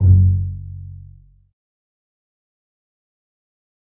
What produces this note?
acoustic string instrument